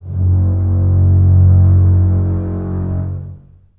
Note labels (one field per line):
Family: string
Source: acoustic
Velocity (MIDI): 25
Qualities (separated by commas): long release, reverb